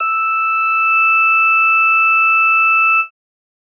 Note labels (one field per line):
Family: bass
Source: synthesizer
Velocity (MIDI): 100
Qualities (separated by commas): bright, distorted